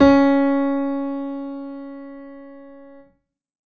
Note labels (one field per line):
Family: keyboard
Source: acoustic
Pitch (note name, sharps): C#4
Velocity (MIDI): 100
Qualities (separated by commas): reverb